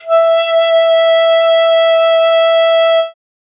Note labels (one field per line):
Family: flute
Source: acoustic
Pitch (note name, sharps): E5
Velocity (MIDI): 75